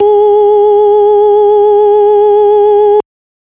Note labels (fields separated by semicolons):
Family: organ; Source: electronic; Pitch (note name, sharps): G#4; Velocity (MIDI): 127